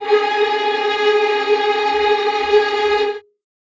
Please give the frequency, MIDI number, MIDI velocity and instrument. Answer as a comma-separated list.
415.3 Hz, 68, 25, acoustic string instrument